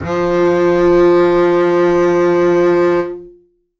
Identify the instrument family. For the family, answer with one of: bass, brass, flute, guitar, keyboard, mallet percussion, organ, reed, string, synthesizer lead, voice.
string